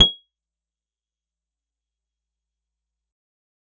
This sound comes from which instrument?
acoustic guitar